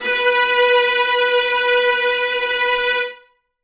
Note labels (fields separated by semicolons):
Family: string; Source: acoustic; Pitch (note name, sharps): B4; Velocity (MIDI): 100; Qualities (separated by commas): reverb